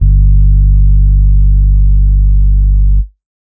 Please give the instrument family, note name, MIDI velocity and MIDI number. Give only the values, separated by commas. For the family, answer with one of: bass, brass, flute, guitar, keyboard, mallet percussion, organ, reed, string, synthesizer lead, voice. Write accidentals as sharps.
keyboard, G1, 25, 31